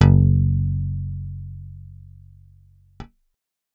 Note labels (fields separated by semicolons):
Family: bass; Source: synthesizer; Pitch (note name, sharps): F#1; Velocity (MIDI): 127